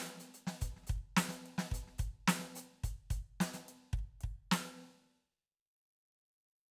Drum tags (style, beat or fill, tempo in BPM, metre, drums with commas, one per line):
ijexá
beat
108 BPM
4/4
closed hi-hat, open hi-hat, hi-hat pedal, snare, kick